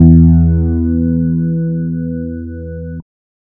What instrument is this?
synthesizer bass